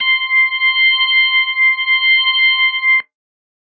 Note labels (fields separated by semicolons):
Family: organ; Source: electronic; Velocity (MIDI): 100